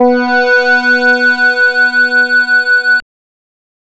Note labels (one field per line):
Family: bass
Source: synthesizer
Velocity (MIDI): 127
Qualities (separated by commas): distorted, multiphonic